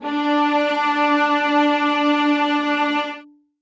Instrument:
acoustic string instrument